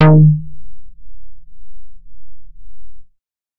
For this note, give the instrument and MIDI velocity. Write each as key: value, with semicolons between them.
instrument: synthesizer bass; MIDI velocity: 100